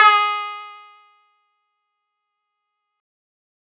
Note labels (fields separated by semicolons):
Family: guitar; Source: synthesizer; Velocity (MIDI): 100; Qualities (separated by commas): bright